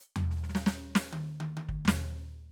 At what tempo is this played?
95 BPM